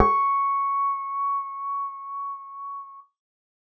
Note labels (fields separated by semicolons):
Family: bass; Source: synthesizer; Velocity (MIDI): 75; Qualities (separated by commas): reverb